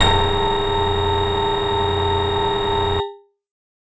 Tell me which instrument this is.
electronic keyboard